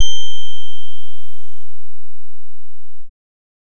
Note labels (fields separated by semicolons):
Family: bass; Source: synthesizer; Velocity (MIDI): 75; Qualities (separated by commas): distorted